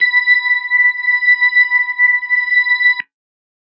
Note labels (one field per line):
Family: organ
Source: electronic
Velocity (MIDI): 25